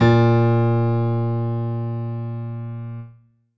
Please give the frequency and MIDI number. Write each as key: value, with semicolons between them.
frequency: 116.5 Hz; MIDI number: 46